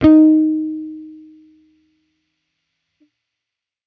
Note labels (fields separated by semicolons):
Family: bass; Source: electronic; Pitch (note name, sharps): D#4; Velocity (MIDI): 50; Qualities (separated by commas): distorted